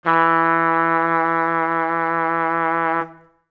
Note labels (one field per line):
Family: brass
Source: acoustic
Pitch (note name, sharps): E3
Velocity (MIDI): 75